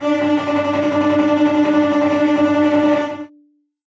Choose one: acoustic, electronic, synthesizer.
acoustic